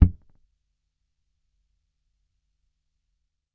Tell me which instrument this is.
electronic bass